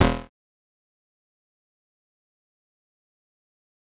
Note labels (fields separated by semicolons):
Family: bass; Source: synthesizer; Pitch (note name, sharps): E1; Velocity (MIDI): 25; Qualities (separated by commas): bright, distorted, fast decay, percussive